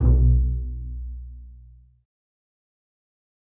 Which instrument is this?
acoustic string instrument